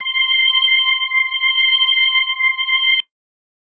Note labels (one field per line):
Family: organ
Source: electronic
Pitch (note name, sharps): C6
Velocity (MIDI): 127